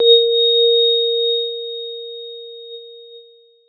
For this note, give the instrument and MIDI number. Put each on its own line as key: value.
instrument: electronic keyboard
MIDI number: 70